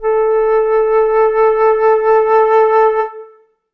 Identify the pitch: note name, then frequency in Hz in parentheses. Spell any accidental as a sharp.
A4 (440 Hz)